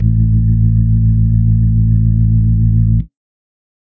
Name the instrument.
electronic organ